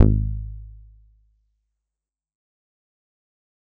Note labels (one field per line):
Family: bass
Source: synthesizer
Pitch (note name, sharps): G#1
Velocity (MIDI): 75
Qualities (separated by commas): dark, distorted, fast decay